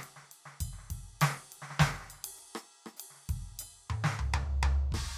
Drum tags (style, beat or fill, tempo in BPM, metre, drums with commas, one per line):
Brazilian
beat
101 BPM
4/4
crash, ride, ride bell, hi-hat pedal, snare, cross-stick, mid tom, floor tom, kick